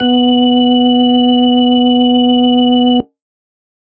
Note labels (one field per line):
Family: organ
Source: electronic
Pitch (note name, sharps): B3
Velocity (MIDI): 50